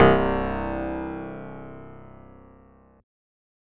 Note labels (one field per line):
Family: synthesizer lead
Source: synthesizer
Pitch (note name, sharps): C1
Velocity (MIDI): 25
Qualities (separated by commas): bright, distorted